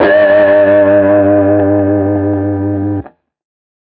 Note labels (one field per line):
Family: guitar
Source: electronic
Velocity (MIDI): 127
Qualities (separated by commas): distorted